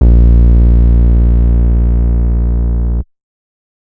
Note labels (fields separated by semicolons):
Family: bass; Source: synthesizer; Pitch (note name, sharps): A#1; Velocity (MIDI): 127; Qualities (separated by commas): distorted